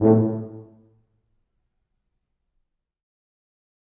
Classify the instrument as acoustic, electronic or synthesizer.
acoustic